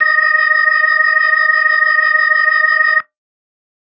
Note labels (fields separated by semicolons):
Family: organ; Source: electronic; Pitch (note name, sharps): D#5; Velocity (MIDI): 50; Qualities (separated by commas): bright